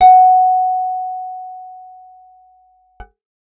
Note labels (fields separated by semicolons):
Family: guitar; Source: acoustic; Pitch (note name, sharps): F#5; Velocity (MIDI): 75